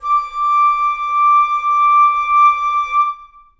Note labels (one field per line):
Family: flute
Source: acoustic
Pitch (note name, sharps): D6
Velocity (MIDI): 50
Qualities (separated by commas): reverb